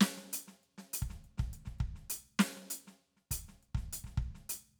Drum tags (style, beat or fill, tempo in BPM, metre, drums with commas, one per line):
hip-hop
beat
100 BPM
4/4
closed hi-hat, snare, kick